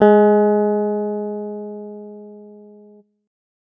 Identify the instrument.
electronic guitar